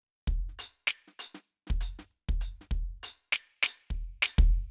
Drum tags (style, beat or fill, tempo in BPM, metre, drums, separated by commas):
funk, beat, 100 BPM, 4/4, closed hi-hat, snare, kick